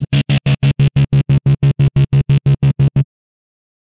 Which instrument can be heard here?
electronic guitar